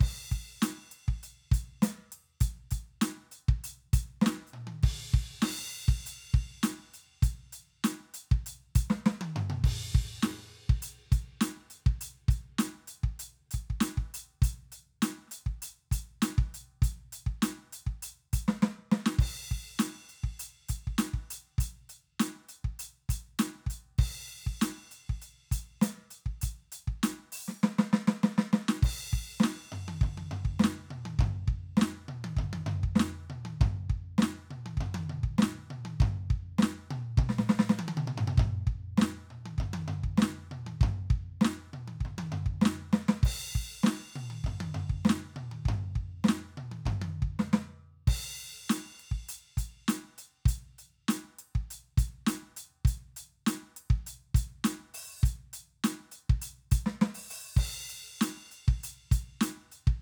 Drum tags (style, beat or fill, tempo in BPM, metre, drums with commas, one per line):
rock
beat
100 BPM
4/4
crash, ride, closed hi-hat, open hi-hat, hi-hat pedal, snare, high tom, mid tom, floor tom, kick